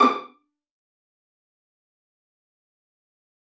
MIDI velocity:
75